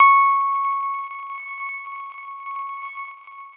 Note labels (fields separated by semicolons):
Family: guitar; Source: electronic; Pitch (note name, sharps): C#6; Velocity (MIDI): 127; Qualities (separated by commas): bright, long release